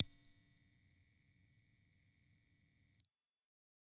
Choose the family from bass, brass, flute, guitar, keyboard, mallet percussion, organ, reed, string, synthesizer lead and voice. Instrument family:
bass